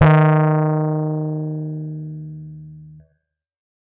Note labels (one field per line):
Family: keyboard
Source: electronic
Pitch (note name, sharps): D#3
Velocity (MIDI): 127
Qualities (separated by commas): distorted